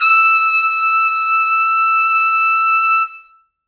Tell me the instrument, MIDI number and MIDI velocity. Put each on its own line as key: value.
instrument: acoustic brass instrument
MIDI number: 88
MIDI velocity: 127